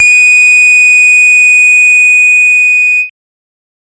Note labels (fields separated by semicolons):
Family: bass; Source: synthesizer; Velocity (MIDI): 25; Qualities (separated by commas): bright, distorted, multiphonic